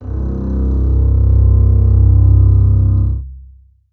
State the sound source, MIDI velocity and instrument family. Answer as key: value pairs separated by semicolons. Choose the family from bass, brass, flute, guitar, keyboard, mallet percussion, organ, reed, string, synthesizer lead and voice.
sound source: acoustic; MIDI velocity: 127; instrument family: string